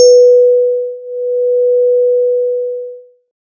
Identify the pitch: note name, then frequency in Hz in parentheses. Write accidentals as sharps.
B4 (493.9 Hz)